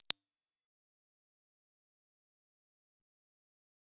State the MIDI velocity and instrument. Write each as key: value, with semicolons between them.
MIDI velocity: 100; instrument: synthesizer bass